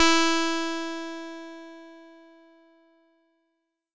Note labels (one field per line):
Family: bass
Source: synthesizer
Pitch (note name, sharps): E4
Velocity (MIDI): 100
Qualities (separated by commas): bright, distorted